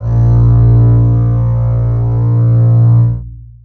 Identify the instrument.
acoustic string instrument